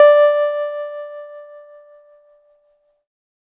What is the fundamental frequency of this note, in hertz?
587.3 Hz